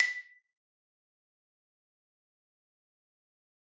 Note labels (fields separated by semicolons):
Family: mallet percussion; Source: acoustic; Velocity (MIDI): 100; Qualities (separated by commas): fast decay, percussive, reverb